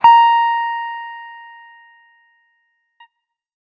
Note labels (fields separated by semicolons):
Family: guitar; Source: electronic; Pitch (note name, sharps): A#5; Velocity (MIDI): 50; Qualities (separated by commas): distorted